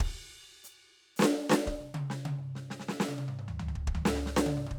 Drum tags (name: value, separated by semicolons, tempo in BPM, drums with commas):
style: hip-hop; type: fill; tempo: 100 BPM; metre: 4/4; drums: crash, hi-hat pedal, snare, high tom, mid tom, floor tom, kick